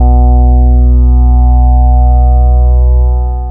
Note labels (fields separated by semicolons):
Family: bass; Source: synthesizer; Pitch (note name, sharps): B1; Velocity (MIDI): 75; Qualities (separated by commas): long release